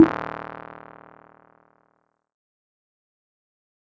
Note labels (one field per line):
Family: keyboard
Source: electronic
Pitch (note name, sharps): D#1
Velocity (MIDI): 100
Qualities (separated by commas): fast decay, percussive